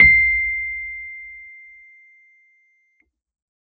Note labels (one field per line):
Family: keyboard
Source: electronic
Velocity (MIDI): 127